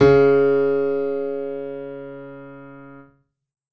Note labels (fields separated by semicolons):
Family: keyboard; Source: acoustic; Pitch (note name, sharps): C#3; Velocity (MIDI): 127; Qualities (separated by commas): reverb